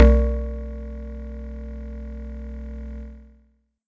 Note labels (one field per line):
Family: mallet percussion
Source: acoustic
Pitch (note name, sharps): B1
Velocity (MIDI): 127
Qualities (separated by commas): distorted